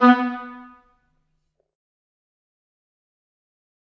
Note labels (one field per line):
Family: reed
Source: acoustic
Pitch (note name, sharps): B3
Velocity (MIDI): 75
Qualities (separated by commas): fast decay, percussive, reverb